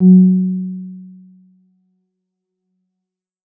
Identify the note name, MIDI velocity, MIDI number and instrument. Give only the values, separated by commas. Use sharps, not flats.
F#3, 25, 54, electronic keyboard